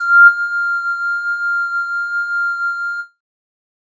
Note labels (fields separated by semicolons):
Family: flute; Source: synthesizer; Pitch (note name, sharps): F6; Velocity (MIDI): 25; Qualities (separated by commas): distorted